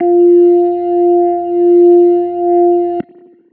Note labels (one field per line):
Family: organ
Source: electronic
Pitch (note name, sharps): F4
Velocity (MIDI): 100